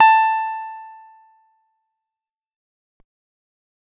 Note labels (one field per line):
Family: guitar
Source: acoustic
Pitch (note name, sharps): A5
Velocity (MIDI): 50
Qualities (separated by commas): fast decay